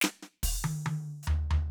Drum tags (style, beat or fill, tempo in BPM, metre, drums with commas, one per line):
half-time rock
fill
140 BPM
4/4
open hi-hat, hi-hat pedal, snare, high tom, floor tom, kick